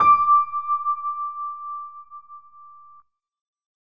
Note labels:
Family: keyboard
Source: electronic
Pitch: D6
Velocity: 75

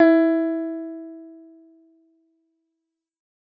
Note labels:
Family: guitar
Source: synthesizer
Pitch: E4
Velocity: 100

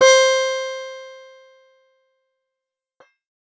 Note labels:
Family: guitar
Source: acoustic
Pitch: C5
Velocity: 100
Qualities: bright, distorted, fast decay

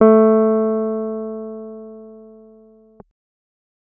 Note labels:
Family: keyboard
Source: electronic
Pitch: A3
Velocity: 75

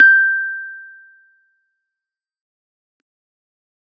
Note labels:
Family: keyboard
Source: electronic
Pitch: G6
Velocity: 50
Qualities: fast decay

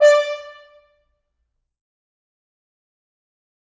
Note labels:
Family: brass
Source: acoustic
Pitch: D5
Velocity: 127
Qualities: bright, fast decay, percussive, reverb

